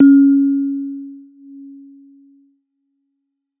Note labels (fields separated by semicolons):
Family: mallet percussion; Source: acoustic; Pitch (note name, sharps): C#4; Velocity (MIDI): 127; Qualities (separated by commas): dark, non-linear envelope